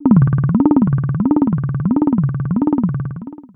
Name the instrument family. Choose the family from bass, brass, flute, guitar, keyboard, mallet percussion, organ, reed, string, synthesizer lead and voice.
voice